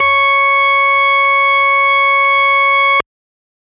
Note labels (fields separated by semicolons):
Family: organ; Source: electronic; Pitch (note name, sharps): C#5; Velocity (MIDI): 127